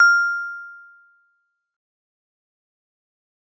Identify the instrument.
acoustic mallet percussion instrument